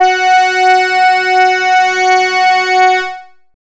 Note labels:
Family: bass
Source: synthesizer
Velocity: 127

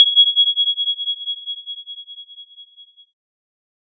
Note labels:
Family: keyboard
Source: synthesizer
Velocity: 127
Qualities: bright

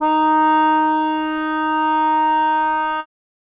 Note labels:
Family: reed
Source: acoustic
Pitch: D#4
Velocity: 50

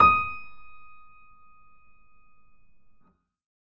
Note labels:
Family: keyboard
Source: acoustic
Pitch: D#6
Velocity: 75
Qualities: reverb

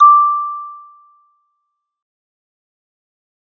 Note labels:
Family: mallet percussion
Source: acoustic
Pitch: D6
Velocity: 50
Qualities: fast decay

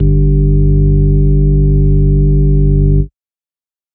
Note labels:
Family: organ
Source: electronic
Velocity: 127

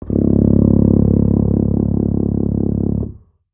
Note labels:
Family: brass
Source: acoustic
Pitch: C#1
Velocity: 25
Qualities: dark

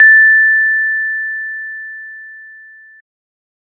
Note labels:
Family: organ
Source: electronic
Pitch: A6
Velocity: 25

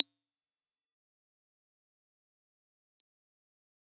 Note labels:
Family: keyboard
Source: electronic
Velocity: 100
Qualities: bright, fast decay, percussive

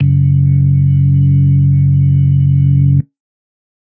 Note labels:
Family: organ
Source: electronic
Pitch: F#1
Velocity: 25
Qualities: dark

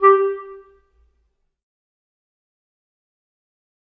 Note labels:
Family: reed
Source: acoustic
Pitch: G4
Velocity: 25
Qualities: fast decay, percussive, reverb

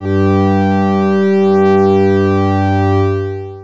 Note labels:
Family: organ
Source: electronic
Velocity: 25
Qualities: distorted, long release

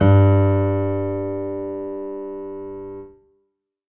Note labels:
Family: keyboard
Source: acoustic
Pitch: G2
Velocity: 75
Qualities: reverb

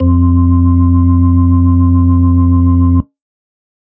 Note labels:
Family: organ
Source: electronic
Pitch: F2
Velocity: 127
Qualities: dark

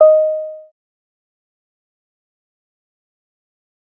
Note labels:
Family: bass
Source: synthesizer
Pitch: D#5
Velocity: 75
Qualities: fast decay, percussive

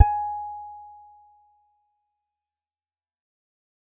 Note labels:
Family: guitar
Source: acoustic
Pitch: G#5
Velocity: 100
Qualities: fast decay

